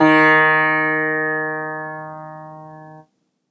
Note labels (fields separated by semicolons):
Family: guitar; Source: acoustic; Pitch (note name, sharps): D#3; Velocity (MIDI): 25